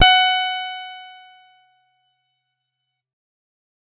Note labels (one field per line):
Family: guitar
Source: electronic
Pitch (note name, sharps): F#5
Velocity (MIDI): 75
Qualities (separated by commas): bright